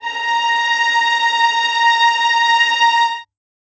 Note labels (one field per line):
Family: string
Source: acoustic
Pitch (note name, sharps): A#5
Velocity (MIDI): 25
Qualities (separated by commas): reverb